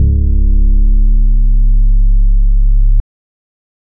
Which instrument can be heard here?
electronic organ